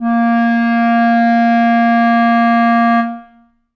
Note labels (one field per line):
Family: reed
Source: acoustic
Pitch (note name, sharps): A#3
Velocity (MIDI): 100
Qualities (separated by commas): dark, reverb